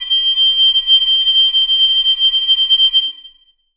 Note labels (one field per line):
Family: reed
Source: acoustic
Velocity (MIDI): 75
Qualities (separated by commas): bright, reverb